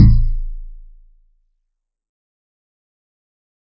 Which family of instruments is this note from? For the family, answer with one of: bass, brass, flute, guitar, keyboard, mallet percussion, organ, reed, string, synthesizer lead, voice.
guitar